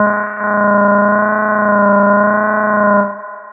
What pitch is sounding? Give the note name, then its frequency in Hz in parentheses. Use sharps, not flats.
G#3 (207.7 Hz)